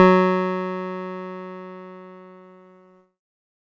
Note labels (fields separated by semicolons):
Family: keyboard; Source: electronic; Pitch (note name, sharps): F#3; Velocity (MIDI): 127; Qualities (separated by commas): distorted